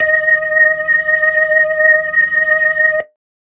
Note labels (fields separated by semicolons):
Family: organ; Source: electronic; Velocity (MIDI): 50